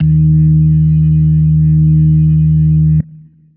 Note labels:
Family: organ; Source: electronic; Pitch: D#2; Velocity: 127; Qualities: dark

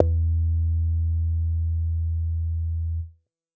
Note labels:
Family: bass; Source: synthesizer; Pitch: E2; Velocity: 25; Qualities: distorted

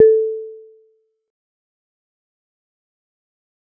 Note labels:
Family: mallet percussion; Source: acoustic; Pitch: A4; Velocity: 50; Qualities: fast decay, percussive

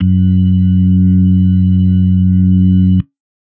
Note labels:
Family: organ; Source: electronic; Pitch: F#2; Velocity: 127; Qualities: dark

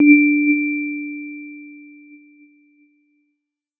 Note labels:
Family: keyboard; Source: electronic; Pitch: D4; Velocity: 50

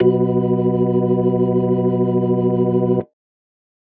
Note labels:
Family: organ; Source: electronic; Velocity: 75

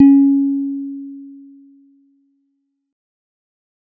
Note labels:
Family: guitar; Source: synthesizer; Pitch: C#4; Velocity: 50; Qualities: dark

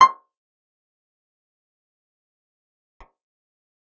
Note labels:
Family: guitar; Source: acoustic; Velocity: 127; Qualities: fast decay, percussive, reverb

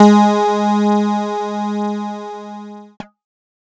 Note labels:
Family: keyboard; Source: electronic; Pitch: G#3; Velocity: 127; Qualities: bright, distorted

